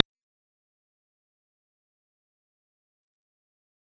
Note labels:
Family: bass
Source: synthesizer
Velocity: 25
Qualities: fast decay, percussive

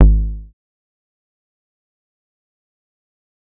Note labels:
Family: bass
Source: synthesizer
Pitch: G#1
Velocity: 100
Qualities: dark, fast decay, percussive

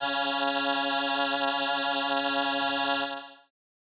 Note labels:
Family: keyboard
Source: synthesizer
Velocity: 75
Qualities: bright

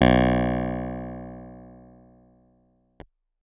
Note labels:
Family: keyboard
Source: electronic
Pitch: B1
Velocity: 127

